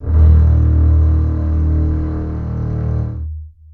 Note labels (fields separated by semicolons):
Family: string; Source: acoustic; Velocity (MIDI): 50; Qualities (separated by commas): long release, reverb